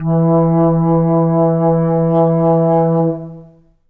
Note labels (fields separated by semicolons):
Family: flute; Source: acoustic; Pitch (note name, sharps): E3; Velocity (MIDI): 127; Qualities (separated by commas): long release, reverb